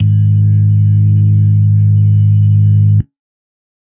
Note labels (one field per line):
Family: organ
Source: electronic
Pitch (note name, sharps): G#1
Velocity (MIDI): 127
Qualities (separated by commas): dark